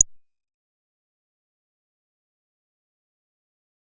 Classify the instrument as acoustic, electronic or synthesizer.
synthesizer